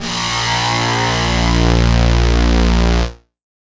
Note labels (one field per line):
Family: guitar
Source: electronic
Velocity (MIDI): 127